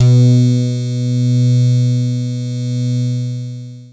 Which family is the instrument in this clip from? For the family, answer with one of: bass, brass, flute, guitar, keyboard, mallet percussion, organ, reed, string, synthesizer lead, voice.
guitar